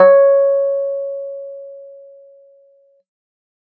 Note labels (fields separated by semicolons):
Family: keyboard; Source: electronic; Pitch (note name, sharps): C#5; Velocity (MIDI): 75